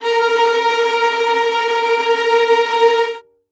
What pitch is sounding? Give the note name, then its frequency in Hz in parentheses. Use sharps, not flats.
A#4 (466.2 Hz)